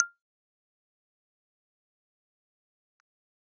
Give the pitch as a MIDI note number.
89